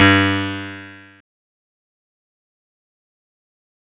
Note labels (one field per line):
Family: guitar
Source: electronic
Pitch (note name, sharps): G2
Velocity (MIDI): 100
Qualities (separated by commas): bright, distorted, fast decay